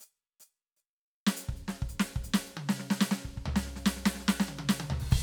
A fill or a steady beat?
fill